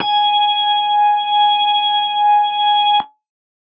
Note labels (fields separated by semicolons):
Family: organ; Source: electronic; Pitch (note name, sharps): G#5; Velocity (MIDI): 75